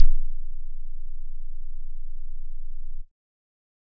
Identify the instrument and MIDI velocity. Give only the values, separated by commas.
electronic keyboard, 25